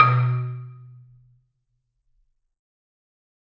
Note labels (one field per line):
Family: mallet percussion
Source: acoustic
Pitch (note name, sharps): B2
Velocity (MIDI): 75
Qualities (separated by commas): fast decay, reverb